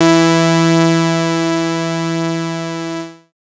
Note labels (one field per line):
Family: bass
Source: synthesizer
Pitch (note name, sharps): E3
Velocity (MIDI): 25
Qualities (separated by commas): bright, distorted